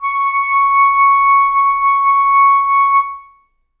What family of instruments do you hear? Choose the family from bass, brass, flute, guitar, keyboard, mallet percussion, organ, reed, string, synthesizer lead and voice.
reed